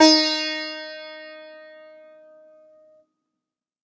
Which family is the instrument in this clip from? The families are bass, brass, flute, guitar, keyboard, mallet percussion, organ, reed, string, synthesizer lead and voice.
guitar